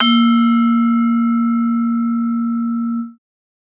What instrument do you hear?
acoustic mallet percussion instrument